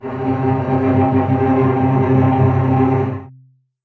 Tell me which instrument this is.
acoustic string instrument